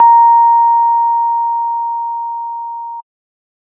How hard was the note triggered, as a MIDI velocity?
100